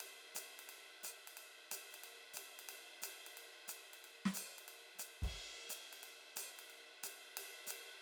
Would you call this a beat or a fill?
beat